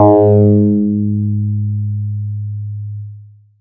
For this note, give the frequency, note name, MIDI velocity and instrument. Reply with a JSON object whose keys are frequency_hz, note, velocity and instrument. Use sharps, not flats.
{"frequency_hz": 103.8, "note": "G#2", "velocity": 75, "instrument": "synthesizer bass"}